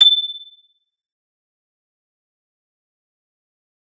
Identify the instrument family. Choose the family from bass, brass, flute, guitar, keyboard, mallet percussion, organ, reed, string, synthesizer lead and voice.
guitar